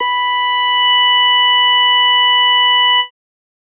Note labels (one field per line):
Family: bass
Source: synthesizer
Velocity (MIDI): 100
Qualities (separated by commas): bright, distorted